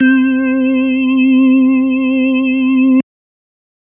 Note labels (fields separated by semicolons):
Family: organ; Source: electronic; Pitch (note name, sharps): C4; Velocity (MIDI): 75